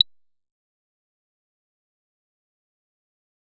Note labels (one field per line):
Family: bass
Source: synthesizer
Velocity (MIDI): 100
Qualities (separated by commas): fast decay, percussive